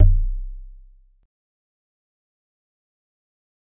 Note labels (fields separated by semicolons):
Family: mallet percussion; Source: acoustic; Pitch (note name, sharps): C1; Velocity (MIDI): 50; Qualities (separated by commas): fast decay